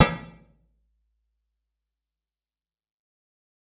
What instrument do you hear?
electronic guitar